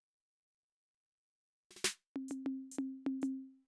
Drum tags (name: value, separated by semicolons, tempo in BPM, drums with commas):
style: Purdie shuffle; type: fill; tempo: 130 BPM; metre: 4/4; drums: hi-hat pedal, snare, high tom